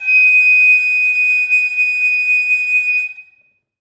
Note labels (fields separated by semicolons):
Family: flute; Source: acoustic; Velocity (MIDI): 25; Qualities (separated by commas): bright, reverb